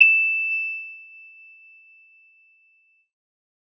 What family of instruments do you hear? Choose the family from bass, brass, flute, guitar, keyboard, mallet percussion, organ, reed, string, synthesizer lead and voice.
keyboard